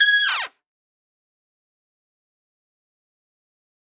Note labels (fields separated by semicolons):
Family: brass; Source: acoustic; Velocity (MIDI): 75; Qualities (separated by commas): fast decay, reverb